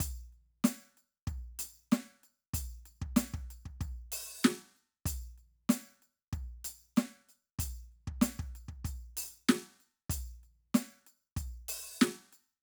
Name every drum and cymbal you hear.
percussion, snare and kick